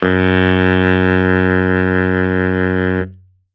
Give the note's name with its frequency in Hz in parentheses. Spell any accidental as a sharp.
F#2 (92.5 Hz)